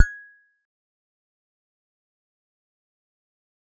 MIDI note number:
92